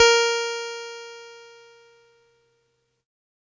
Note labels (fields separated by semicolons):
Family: keyboard; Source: electronic; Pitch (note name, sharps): A#4; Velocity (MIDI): 127; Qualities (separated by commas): bright, distorted